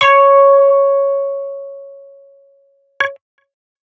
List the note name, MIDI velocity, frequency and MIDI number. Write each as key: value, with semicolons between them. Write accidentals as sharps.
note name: C#5; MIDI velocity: 75; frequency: 554.4 Hz; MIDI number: 73